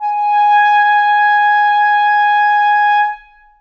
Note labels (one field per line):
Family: reed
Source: acoustic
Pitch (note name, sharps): G#5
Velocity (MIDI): 100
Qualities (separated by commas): long release, reverb